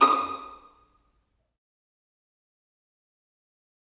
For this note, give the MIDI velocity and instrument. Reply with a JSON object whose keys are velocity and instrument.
{"velocity": 25, "instrument": "acoustic string instrument"}